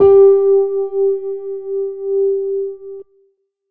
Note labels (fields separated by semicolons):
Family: keyboard; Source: electronic; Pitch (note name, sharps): G4; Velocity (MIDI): 25; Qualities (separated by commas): dark